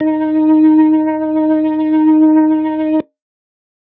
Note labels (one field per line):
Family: organ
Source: electronic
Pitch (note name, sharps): D#4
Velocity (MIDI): 25